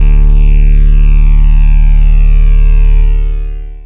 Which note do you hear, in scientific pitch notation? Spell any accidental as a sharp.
D1